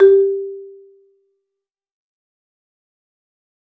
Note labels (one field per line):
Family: mallet percussion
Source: acoustic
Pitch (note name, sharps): G4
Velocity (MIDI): 100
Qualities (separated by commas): dark, fast decay, percussive, reverb